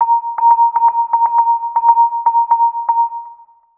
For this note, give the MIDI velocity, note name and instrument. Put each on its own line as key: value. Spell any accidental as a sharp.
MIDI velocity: 75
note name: A#5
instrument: synthesizer mallet percussion instrument